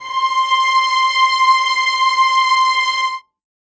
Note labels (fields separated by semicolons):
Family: string; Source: acoustic; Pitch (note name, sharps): C6; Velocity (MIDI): 50; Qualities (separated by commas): reverb